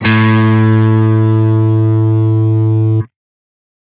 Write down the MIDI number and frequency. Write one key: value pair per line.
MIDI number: 45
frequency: 110 Hz